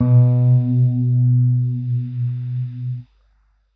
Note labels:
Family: keyboard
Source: electronic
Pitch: B2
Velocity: 50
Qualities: dark

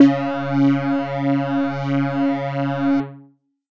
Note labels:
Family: keyboard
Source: electronic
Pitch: C#3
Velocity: 127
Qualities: distorted

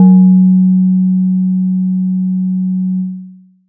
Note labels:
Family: mallet percussion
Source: acoustic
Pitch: F#3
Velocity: 50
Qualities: dark, long release

